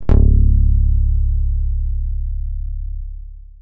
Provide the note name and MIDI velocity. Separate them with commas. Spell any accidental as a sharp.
C#1, 127